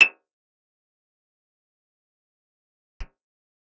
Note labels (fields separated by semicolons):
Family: guitar; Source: acoustic; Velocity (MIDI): 100; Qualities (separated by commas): bright, fast decay, percussive, reverb